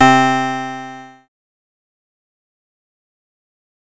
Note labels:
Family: bass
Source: synthesizer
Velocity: 25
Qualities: bright, distorted, fast decay

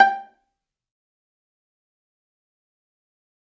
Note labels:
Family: string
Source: acoustic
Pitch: G5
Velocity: 127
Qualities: fast decay, percussive, reverb

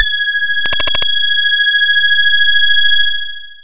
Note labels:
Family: voice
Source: synthesizer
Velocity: 100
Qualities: bright, long release

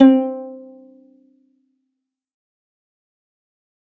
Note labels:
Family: string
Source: acoustic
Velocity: 100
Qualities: fast decay, percussive, reverb

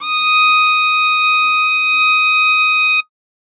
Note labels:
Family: string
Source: acoustic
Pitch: D#6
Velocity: 75

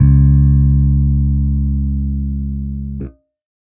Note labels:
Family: bass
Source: electronic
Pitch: C#2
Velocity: 25

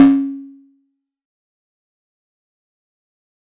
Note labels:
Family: mallet percussion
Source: acoustic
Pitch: C#4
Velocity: 127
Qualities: fast decay, percussive

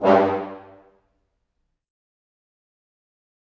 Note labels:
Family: brass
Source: acoustic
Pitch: G2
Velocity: 127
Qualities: fast decay, reverb

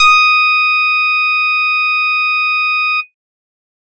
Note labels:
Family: bass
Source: synthesizer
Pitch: D#6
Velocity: 50

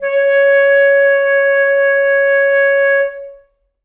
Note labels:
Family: reed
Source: acoustic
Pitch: C#5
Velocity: 100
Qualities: reverb

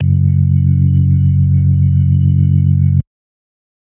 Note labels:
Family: organ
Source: electronic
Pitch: F#1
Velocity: 100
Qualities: dark

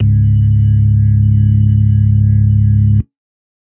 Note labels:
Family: organ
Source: electronic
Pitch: C#1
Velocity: 100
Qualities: dark

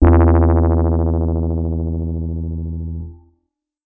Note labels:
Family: keyboard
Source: electronic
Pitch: E2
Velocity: 100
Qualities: dark, distorted

